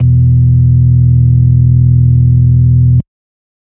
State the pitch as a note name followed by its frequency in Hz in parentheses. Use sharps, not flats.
E1 (41.2 Hz)